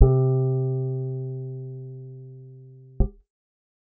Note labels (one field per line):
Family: guitar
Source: acoustic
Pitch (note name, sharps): C3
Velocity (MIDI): 25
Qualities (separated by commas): dark